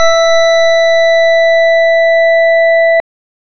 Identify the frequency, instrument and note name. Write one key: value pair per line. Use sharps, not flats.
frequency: 659.3 Hz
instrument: electronic organ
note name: E5